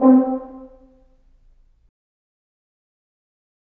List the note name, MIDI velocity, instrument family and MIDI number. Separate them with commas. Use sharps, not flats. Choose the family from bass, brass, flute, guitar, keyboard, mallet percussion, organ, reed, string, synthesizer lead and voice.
C4, 50, brass, 60